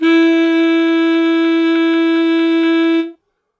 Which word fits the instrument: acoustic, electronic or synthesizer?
acoustic